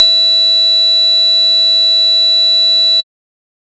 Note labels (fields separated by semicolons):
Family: bass; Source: synthesizer; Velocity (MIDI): 75; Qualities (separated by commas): bright, distorted, tempo-synced